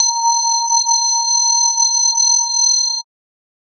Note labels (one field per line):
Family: mallet percussion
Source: electronic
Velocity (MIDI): 75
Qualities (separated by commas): multiphonic, non-linear envelope